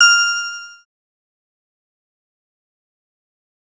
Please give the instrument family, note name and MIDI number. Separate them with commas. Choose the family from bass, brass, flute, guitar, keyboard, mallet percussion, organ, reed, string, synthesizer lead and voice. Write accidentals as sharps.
synthesizer lead, F6, 89